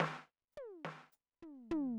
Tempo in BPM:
104 BPM